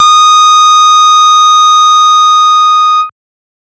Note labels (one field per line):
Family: bass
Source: synthesizer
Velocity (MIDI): 25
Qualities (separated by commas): bright, distorted, multiphonic